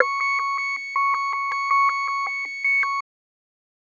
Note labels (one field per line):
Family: bass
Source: synthesizer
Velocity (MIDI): 100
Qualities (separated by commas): tempo-synced